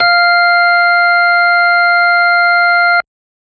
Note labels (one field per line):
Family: organ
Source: electronic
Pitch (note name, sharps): F5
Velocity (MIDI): 127